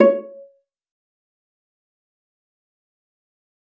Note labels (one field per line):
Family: string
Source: acoustic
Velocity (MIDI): 50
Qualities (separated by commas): fast decay, percussive, reverb